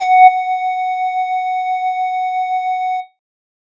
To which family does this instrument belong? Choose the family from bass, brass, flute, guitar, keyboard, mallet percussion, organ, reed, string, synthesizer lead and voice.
flute